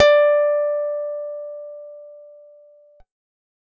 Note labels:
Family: guitar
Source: acoustic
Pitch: D5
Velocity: 127

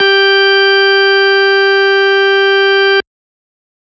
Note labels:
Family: organ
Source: electronic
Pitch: G4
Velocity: 127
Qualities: distorted

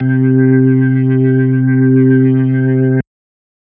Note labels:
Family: organ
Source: electronic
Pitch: C3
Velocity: 100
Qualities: distorted

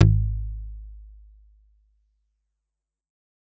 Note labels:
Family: guitar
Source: electronic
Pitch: G#1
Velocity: 75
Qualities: fast decay

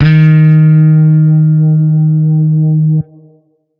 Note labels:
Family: guitar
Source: electronic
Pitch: D#3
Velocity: 127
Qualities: distorted

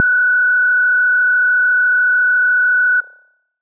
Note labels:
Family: bass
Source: synthesizer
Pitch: F#6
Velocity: 127

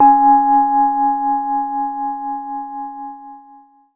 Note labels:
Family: keyboard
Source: electronic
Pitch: C#4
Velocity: 25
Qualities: long release, reverb

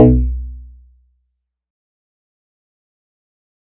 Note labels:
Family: guitar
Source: synthesizer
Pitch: B1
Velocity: 127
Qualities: dark, fast decay, percussive

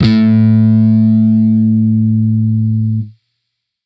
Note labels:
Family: bass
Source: electronic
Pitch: A2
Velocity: 127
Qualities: distorted

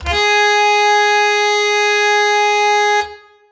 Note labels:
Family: reed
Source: acoustic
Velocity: 25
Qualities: bright

